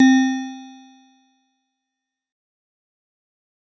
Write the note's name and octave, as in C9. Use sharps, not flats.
C4